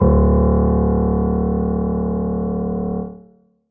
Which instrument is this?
acoustic keyboard